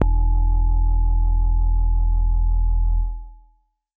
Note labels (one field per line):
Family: keyboard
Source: acoustic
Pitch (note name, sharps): E1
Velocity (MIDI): 75